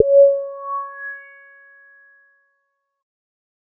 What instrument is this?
synthesizer bass